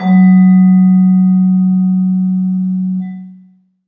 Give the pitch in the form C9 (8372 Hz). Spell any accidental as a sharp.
F#3 (185 Hz)